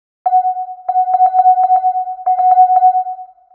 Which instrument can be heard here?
synthesizer mallet percussion instrument